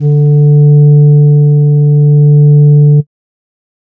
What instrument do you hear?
synthesizer flute